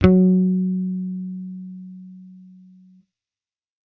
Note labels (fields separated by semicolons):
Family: bass; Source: electronic; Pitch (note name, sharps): F#3; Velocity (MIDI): 100